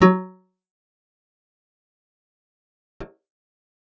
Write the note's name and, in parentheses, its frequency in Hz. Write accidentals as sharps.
F#3 (185 Hz)